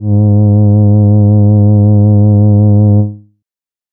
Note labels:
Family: voice; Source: synthesizer; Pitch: G#2; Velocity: 25; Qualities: dark

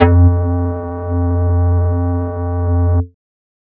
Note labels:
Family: flute; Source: synthesizer; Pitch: F2; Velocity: 127

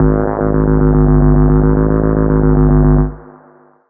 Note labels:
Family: bass; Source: synthesizer; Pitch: G#1; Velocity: 127; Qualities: long release, reverb

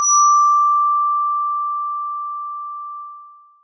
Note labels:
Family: mallet percussion; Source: electronic; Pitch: D6; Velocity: 100; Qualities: bright, multiphonic

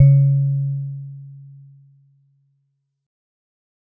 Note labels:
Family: mallet percussion; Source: acoustic; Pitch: C#3; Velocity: 50

